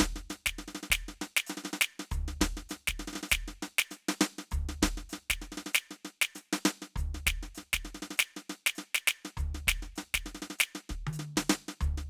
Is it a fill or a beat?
beat